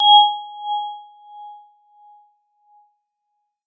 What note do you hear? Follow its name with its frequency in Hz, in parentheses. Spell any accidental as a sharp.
G#5 (830.6 Hz)